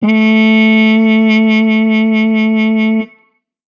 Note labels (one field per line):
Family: brass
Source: acoustic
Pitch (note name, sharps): A3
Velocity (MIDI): 75